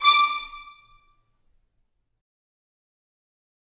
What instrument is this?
acoustic string instrument